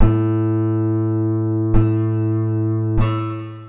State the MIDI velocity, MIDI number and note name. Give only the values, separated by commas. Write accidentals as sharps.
100, 45, A2